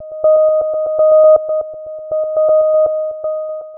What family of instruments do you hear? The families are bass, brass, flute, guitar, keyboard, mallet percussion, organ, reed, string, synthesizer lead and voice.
synthesizer lead